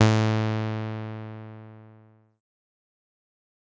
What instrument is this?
synthesizer bass